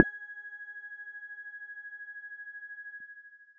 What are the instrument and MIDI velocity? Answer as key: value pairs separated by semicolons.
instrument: electronic mallet percussion instrument; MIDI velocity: 50